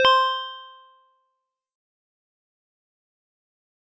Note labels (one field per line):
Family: mallet percussion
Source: acoustic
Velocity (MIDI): 127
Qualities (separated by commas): fast decay, multiphonic